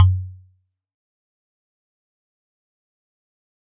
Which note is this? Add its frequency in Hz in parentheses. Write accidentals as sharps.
F#2 (92.5 Hz)